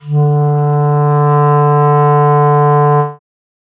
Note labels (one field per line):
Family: reed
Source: acoustic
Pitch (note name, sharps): D3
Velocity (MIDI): 100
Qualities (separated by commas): dark